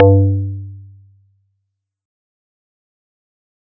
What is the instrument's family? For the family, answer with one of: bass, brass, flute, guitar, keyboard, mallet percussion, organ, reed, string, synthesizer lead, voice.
mallet percussion